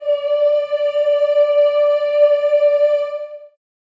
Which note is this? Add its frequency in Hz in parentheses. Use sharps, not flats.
D5 (587.3 Hz)